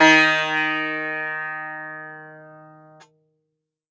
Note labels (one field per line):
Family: guitar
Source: acoustic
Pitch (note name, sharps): D#3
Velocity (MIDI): 100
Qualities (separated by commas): bright, multiphonic, reverb